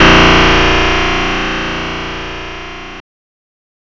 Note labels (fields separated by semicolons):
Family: guitar; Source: synthesizer; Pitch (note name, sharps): A#0; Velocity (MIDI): 100; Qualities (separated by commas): bright, distorted